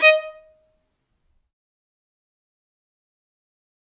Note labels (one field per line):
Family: string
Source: acoustic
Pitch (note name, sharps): D#5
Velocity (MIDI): 100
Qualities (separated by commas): fast decay, percussive, reverb